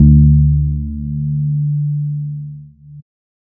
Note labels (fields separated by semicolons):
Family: bass; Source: synthesizer; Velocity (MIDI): 127